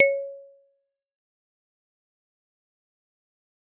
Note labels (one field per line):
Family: mallet percussion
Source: acoustic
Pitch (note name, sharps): C#5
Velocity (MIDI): 100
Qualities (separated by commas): fast decay, percussive